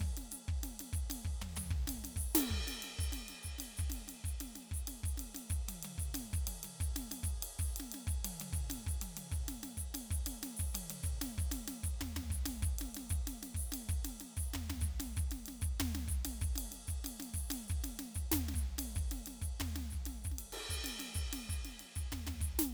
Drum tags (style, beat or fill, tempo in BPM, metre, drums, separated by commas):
Brazilian baião, beat, 95 BPM, 4/4, ride, hi-hat pedal, snare, high tom, floor tom, kick